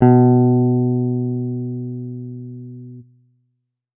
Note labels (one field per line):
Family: guitar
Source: electronic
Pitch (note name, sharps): B2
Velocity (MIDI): 25